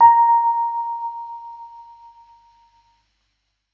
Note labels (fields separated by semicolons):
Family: keyboard; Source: electronic; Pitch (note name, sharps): A#5; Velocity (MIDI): 50